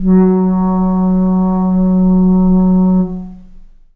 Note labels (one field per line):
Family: flute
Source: acoustic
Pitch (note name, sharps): F#3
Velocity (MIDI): 50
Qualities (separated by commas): long release, reverb